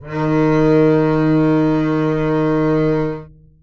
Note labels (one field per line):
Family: string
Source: acoustic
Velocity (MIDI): 25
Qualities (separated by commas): long release, reverb